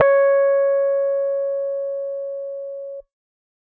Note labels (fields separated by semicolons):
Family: keyboard; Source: electronic; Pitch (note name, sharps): C#5; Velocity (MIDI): 127; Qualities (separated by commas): dark